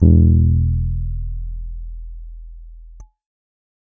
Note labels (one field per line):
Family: keyboard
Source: electronic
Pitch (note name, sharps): E1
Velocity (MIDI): 100